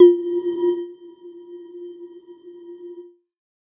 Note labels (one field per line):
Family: mallet percussion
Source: electronic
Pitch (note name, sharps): F4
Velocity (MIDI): 100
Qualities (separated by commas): non-linear envelope